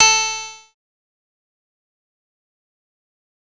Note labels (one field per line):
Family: bass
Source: synthesizer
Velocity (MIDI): 100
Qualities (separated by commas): bright, distorted, fast decay, percussive